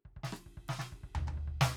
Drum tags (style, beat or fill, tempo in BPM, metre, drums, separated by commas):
punk, fill, 128 BPM, 4/4, ride, snare, cross-stick, high tom, floor tom, kick